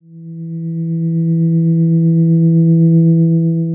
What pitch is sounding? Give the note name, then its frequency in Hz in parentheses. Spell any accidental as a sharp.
E3 (164.8 Hz)